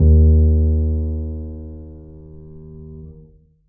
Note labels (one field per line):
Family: keyboard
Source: acoustic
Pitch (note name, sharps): D#2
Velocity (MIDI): 25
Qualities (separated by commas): dark, reverb